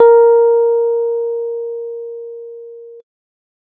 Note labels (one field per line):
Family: keyboard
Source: electronic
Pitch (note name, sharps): A#4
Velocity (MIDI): 50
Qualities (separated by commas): dark